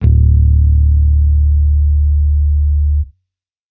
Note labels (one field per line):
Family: bass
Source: electronic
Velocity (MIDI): 50